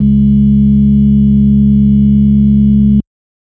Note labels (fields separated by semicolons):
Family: organ; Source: electronic; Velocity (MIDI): 50; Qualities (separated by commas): dark